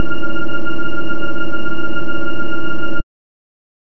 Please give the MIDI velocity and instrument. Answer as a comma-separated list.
100, synthesizer bass